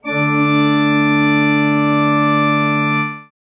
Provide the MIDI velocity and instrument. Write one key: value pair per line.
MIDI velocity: 127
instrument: acoustic organ